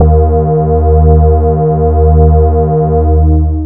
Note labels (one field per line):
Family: bass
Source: synthesizer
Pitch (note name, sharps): D#2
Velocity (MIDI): 75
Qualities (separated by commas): long release